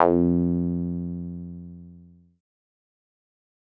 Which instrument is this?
synthesizer lead